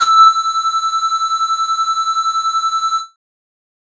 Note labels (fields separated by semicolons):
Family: flute; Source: synthesizer; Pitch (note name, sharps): E6; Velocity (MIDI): 75; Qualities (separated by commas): distorted